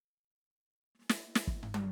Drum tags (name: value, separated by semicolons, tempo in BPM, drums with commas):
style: Afro-Cuban rumba; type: fill; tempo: 110 BPM; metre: 4/4; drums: snare, high tom, floor tom, kick